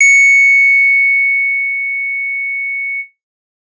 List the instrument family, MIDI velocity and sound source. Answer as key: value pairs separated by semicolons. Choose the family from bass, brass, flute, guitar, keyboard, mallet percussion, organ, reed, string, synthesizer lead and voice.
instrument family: guitar; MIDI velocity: 100; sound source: electronic